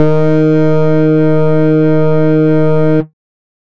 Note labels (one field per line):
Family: bass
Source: synthesizer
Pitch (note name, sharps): D#3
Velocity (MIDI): 100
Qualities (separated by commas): distorted, multiphonic, tempo-synced